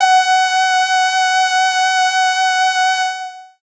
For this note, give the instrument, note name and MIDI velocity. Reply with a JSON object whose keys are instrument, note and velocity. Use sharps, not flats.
{"instrument": "synthesizer voice", "note": "F#5", "velocity": 25}